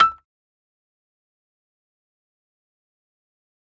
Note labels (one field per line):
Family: mallet percussion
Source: acoustic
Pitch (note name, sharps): E6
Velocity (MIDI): 127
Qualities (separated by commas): fast decay, percussive, reverb